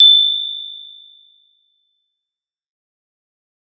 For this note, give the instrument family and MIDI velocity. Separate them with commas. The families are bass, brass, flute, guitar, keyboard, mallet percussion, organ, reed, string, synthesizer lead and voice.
mallet percussion, 100